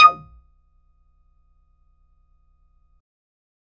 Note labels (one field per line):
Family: bass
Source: synthesizer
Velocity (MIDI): 50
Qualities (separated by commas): percussive